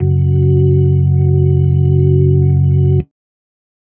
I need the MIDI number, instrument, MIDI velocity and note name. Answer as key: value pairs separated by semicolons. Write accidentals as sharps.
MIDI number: 30; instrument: electronic organ; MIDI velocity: 100; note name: F#1